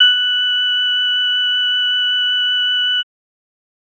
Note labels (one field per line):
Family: organ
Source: electronic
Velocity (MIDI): 75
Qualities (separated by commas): bright, multiphonic